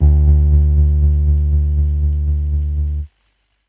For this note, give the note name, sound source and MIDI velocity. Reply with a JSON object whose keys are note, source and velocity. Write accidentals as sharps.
{"note": "D2", "source": "electronic", "velocity": 25}